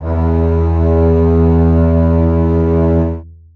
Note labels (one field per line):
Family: string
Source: acoustic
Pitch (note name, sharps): E2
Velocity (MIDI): 25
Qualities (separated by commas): long release, reverb